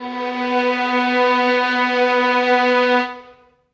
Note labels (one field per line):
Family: string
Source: acoustic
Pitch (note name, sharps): B3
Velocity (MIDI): 25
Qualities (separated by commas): reverb